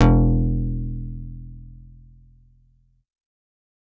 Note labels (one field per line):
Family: bass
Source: synthesizer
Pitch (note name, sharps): E1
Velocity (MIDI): 127